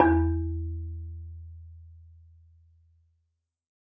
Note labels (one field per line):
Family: mallet percussion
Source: acoustic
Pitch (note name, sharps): E2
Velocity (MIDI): 75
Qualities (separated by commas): dark, reverb